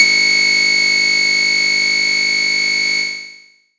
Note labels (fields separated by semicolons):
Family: bass; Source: synthesizer; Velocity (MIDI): 50; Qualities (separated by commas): bright, distorted, long release